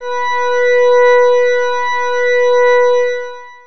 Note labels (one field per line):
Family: organ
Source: electronic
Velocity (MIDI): 100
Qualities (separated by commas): distorted, long release